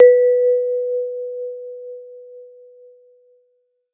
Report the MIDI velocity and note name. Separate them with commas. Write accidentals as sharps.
100, B4